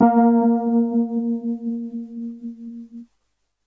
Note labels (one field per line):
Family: keyboard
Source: electronic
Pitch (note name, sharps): A#3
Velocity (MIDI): 75